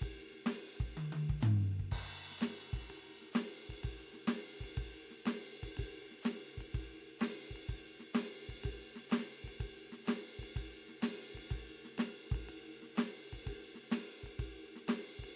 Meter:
4/4